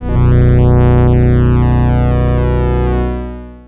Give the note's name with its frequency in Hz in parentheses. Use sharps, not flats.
B0 (30.87 Hz)